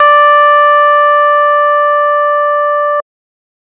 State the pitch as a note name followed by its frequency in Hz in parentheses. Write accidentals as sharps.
D5 (587.3 Hz)